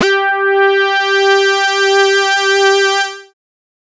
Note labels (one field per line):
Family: bass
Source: synthesizer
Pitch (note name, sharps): G4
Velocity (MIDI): 100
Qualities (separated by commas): distorted, multiphonic